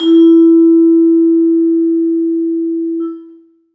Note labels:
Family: mallet percussion; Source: acoustic; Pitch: E4; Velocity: 75; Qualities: long release, reverb

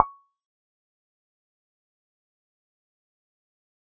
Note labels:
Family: bass; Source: synthesizer; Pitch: C#6; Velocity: 100; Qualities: fast decay, percussive

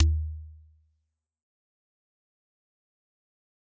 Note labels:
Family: mallet percussion; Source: acoustic; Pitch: D#2; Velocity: 100; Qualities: fast decay, percussive

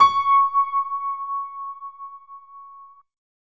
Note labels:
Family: keyboard; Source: electronic; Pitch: C#6; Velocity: 127; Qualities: reverb

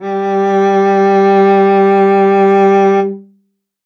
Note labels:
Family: string; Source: acoustic; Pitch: G3; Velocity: 127; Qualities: bright, reverb

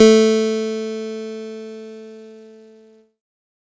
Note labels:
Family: keyboard; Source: electronic; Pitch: A3; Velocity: 25; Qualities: bright, distorted

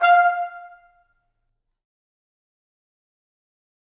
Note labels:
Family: brass; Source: acoustic; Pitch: F5; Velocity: 25; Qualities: fast decay, reverb

